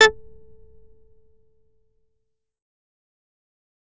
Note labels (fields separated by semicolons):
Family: bass; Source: synthesizer; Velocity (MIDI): 75; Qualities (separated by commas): distorted, fast decay, percussive